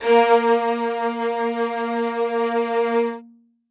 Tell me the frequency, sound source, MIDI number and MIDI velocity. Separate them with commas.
233.1 Hz, acoustic, 58, 127